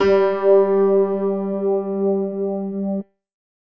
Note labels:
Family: keyboard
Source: electronic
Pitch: G3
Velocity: 100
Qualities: reverb

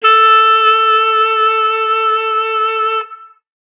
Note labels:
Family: reed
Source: acoustic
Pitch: A4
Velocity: 50

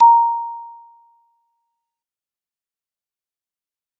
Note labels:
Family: mallet percussion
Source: acoustic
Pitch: A#5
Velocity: 100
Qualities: fast decay, percussive

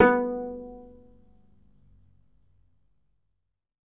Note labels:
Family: guitar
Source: acoustic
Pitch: B3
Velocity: 100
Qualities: reverb

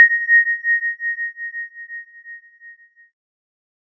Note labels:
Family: keyboard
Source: synthesizer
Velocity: 127

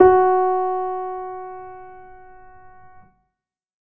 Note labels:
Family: keyboard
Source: acoustic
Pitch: F#4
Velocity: 50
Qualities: reverb

